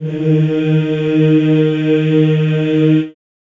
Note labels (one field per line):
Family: voice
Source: acoustic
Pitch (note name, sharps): D#3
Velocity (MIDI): 50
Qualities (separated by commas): reverb